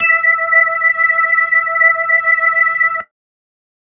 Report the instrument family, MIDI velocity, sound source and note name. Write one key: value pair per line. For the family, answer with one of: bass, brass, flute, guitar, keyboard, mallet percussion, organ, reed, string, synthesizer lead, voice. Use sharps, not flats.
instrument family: organ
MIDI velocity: 50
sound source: electronic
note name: E5